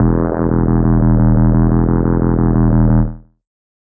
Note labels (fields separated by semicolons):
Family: bass; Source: synthesizer; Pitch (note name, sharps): E1; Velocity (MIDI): 127; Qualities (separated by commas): distorted, tempo-synced